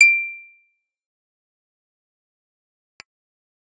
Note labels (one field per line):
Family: bass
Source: synthesizer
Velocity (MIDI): 127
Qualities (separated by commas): fast decay, percussive